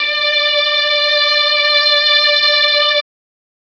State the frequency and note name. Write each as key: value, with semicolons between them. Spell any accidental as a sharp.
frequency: 587.3 Hz; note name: D5